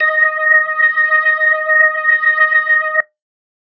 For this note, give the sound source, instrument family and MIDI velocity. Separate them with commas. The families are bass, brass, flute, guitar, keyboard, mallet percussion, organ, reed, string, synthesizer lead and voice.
electronic, organ, 127